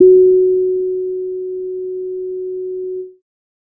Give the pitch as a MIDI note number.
66